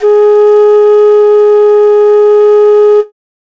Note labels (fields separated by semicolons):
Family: flute; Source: acoustic; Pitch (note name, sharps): G#4; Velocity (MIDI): 127